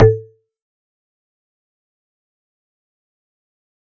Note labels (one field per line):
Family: mallet percussion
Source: acoustic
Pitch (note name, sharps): A2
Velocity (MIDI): 75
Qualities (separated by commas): fast decay, percussive